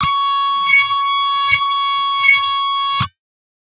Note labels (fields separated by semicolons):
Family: guitar; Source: electronic; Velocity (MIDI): 75; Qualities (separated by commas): bright, distorted